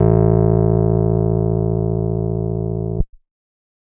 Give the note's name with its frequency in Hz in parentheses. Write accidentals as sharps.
A1 (55 Hz)